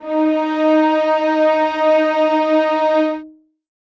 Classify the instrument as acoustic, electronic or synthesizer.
acoustic